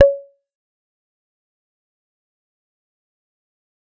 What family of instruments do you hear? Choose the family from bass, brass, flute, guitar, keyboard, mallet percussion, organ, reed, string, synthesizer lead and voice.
bass